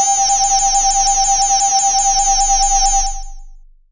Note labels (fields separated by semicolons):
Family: mallet percussion; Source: electronic; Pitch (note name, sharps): G5; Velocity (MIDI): 127; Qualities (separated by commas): bright, distorted, long release, multiphonic